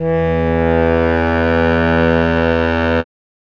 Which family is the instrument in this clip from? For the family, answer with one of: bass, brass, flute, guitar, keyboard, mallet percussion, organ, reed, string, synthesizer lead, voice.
keyboard